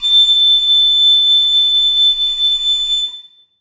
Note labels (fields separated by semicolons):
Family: flute; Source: acoustic; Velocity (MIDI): 25; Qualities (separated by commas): bright, reverb